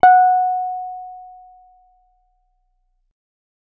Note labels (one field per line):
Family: guitar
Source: acoustic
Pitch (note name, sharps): F#5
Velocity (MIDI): 25